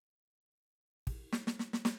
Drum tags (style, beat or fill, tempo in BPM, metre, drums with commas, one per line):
country
fill
114 BPM
4/4
ride, snare, kick